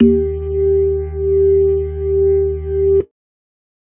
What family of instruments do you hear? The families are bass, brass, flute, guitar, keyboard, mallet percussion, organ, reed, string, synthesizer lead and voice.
organ